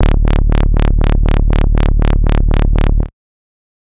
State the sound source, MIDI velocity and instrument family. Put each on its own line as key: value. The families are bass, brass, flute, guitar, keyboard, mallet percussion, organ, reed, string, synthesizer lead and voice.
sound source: synthesizer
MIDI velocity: 75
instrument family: bass